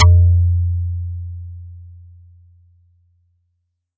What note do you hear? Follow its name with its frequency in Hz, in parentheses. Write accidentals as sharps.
F2 (87.31 Hz)